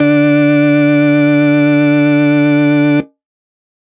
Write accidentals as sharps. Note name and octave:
D3